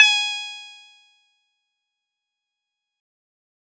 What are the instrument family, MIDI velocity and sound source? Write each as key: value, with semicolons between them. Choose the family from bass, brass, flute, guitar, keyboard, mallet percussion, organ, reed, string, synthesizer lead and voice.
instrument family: guitar; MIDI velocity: 75; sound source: synthesizer